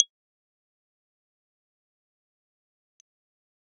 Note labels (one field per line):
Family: keyboard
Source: electronic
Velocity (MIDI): 25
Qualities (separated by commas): fast decay, percussive